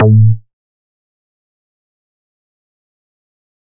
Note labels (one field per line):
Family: bass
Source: synthesizer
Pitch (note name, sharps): A2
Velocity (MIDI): 50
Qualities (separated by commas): fast decay, percussive